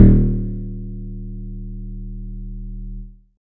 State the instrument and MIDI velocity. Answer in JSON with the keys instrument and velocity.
{"instrument": "synthesizer guitar", "velocity": 127}